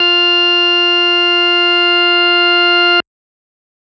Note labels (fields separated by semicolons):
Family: organ; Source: electronic; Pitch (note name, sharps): F4; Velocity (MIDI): 127; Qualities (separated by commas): distorted